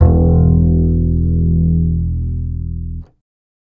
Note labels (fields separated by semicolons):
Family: bass; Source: electronic; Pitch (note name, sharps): E1; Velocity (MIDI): 127; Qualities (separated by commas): reverb